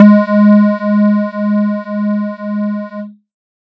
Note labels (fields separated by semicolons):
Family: synthesizer lead; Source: synthesizer; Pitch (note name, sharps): G#3; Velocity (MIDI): 127; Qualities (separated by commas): distorted